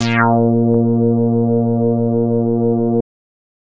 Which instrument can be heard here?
synthesizer bass